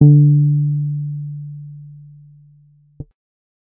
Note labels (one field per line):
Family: bass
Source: synthesizer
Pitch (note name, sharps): D3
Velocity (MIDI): 50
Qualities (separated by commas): dark